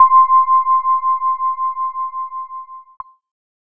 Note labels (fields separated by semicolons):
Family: keyboard; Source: electronic; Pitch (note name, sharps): C6; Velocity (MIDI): 25; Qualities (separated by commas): distorted